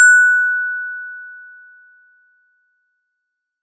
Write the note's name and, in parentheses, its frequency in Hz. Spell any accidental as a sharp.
F#6 (1480 Hz)